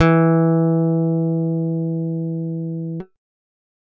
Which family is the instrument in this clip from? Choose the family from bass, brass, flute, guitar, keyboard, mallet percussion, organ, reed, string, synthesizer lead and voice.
guitar